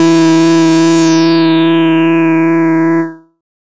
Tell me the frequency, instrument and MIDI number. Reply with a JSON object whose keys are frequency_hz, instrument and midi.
{"frequency_hz": 164.8, "instrument": "synthesizer bass", "midi": 52}